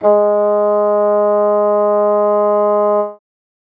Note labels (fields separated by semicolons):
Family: reed; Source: acoustic; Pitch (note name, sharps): G#3; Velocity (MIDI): 25